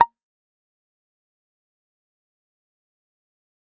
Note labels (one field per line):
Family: guitar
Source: electronic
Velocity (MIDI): 127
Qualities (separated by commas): fast decay, percussive